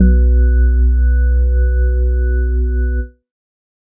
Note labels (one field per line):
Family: organ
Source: electronic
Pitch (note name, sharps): B1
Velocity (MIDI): 127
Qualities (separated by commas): dark